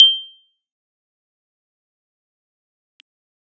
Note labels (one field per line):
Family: keyboard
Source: electronic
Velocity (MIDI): 25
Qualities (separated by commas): percussive